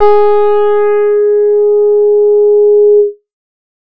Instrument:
synthesizer bass